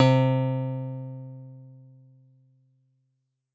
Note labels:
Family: guitar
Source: synthesizer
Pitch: C3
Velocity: 100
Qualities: dark

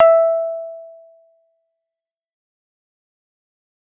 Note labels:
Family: keyboard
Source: electronic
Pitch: E5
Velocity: 100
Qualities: fast decay

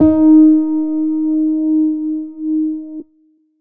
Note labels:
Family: keyboard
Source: electronic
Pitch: D#4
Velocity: 25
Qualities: dark

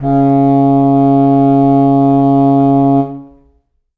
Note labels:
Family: reed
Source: acoustic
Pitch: C#3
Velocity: 50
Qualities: reverb

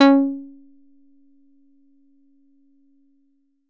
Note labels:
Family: guitar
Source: synthesizer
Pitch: C#4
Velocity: 75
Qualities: percussive

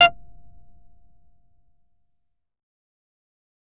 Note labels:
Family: bass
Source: synthesizer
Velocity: 25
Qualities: fast decay, percussive

